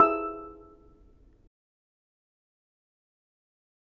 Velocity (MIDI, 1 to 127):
25